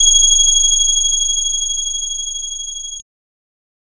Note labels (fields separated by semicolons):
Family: bass; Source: synthesizer; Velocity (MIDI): 50; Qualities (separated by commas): bright, distorted, multiphonic